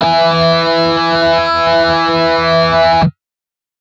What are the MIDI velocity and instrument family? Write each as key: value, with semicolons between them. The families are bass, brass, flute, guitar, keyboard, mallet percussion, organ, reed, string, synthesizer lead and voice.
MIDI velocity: 127; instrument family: guitar